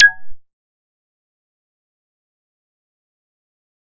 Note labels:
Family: bass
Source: synthesizer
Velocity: 75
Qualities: fast decay, percussive

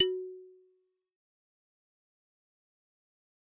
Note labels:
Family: mallet percussion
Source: acoustic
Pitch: F#4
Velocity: 25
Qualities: fast decay, percussive

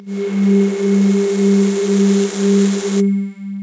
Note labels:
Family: voice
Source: synthesizer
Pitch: G3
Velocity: 127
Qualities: distorted, long release

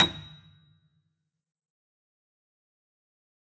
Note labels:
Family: keyboard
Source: acoustic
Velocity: 127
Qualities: fast decay, percussive, reverb

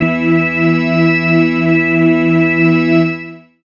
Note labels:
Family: organ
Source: electronic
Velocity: 127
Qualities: long release, reverb

